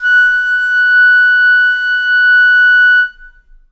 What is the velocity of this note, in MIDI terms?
25